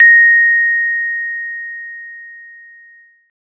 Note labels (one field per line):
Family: mallet percussion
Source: acoustic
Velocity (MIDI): 25